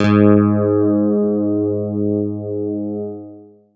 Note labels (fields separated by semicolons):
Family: guitar; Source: electronic; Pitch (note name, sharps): G#2; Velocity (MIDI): 127; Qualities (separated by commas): long release